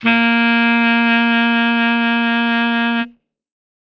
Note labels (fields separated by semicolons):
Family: reed; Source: acoustic; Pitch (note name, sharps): A#3; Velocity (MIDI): 75